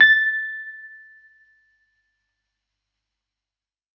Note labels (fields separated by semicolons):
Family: keyboard; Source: electronic; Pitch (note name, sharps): A6; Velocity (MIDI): 100